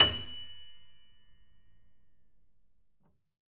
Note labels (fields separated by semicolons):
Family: keyboard; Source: acoustic; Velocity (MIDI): 75; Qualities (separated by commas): reverb